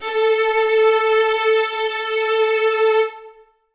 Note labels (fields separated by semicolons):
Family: string; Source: acoustic; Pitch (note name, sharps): A4; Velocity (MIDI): 100; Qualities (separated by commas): reverb